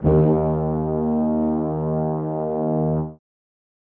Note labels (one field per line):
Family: brass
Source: acoustic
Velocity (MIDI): 25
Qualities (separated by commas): reverb